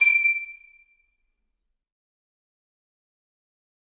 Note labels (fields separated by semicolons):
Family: flute; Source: acoustic; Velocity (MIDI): 100; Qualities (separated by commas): fast decay, percussive, reverb